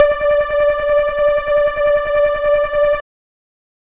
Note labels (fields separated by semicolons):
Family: bass; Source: synthesizer; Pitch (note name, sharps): D5; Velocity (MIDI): 100; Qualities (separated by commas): dark